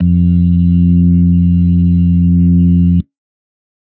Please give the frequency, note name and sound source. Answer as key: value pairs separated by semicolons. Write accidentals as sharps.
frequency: 87.31 Hz; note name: F2; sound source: electronic